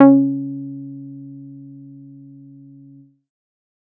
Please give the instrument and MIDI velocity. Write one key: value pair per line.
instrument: synthesizer bass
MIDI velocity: 75